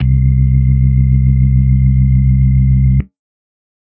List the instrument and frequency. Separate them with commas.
electronic organ, 65.41 Hz